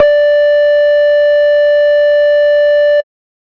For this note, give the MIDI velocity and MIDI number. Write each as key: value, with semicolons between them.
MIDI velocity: 127; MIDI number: 74